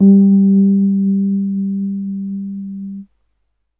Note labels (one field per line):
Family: keyboard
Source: electronic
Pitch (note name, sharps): G3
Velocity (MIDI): 50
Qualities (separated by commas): dark